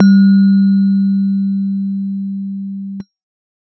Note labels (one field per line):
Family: keyboard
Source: electronic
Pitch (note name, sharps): G3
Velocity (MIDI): 75